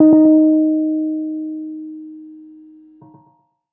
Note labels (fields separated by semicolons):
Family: keyboard; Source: electronic; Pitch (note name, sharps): D#4; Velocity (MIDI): 50; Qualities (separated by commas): tempo-synced